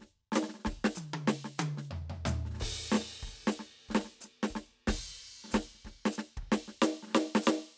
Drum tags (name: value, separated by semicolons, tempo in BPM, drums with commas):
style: New Orleans funk; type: beat; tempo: 93 BPM; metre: 4/4; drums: crash, ride, hi-hat pedal, snare, high tom, floor tom, kick